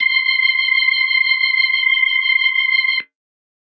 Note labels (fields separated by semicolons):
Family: organ; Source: electronic; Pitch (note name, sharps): C6; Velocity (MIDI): 127; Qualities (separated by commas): reverb